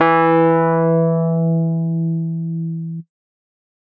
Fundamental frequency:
164.8 Hz